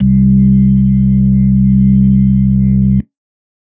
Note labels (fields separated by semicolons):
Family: organ; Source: electronic; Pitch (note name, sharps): C2; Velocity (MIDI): 75; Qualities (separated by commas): dark